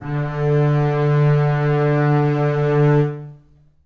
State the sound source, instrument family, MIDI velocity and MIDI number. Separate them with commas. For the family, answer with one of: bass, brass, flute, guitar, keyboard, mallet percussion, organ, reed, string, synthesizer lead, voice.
acoustic, string, 50, 50